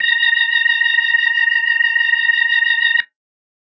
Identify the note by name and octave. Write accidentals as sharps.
A#5